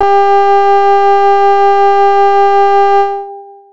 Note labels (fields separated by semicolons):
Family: keyboard; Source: electronic; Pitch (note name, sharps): G4; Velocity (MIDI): 25; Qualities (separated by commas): distorted, long release